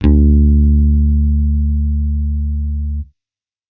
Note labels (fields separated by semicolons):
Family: bass; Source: electronic; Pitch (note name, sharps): D2; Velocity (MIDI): 100